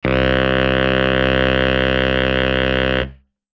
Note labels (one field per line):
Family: reed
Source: acoustic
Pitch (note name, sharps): C2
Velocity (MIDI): 127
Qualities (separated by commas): bright